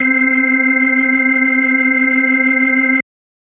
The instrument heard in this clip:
electronic organ